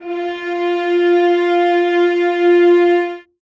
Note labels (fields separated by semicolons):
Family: string; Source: acoustic; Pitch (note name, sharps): F4; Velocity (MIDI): 25; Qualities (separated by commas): reverb